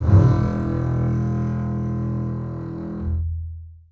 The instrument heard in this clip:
acoustic string instrument